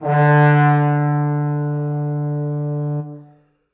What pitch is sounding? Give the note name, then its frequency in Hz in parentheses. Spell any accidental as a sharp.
D3 (146.8 Hz)